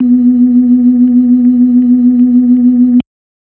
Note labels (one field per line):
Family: organ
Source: electronic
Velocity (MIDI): 75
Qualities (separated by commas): dark